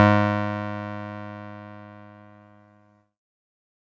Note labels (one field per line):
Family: keyboard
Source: electronic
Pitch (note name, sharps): G#2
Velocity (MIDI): 75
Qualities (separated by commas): distorted